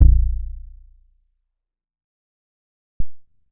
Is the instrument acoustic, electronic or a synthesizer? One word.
synthesizer